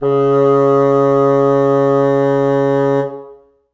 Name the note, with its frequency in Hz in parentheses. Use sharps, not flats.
C#3 (138.6 Hz)